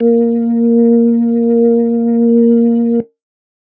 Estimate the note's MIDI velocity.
25